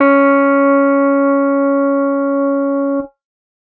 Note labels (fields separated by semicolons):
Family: guitar; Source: electronic; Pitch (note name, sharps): C#4; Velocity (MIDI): 75; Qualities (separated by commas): reverb